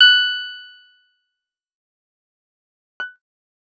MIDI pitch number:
90